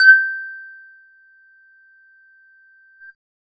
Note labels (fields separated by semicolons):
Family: bass; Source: synthesizer; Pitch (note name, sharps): G6; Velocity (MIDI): 50; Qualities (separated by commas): percussive